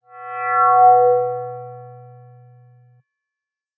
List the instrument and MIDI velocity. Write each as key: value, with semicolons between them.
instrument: electronic mallet percussion instrument; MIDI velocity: 75